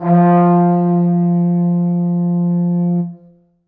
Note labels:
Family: brass; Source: acoustic; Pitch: F3; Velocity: 127; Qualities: bright, reverb

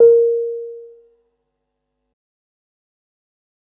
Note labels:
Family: keyboard; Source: electronic; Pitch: A#4; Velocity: 25; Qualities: fast decay

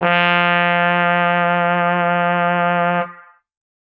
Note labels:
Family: brass; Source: acoustic; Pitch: F3; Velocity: 100; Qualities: bright

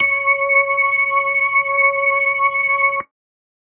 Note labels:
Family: organ; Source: electronic; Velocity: 100

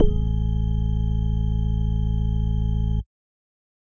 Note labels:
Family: bass; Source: synthesizer; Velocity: 50

